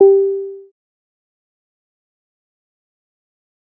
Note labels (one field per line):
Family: bass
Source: synthesizer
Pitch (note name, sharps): G4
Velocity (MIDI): 75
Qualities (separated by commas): fast decay, percussive